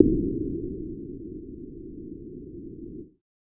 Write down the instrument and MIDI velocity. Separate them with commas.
synthesizer bass, 75